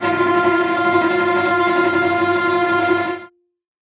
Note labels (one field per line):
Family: string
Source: acoustic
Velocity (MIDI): 127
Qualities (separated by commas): bright, non-linear envelope, reverb